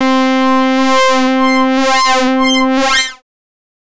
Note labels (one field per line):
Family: bass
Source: synthesizer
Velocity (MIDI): 100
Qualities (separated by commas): distorted, non-linear envelope